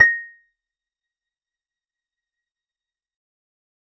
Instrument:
acoustic guitar